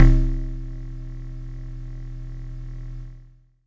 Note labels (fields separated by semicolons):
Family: mallet percussion; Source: acoustic; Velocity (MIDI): 100; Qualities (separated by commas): distorted